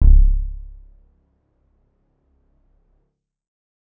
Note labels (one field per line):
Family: keyboard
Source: electronic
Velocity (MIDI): 50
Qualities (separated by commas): dark, reverb